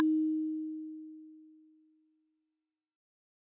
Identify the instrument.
acoustic mallet percussion instrument